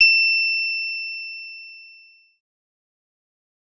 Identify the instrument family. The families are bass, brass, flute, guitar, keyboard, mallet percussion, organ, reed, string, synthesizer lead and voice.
bass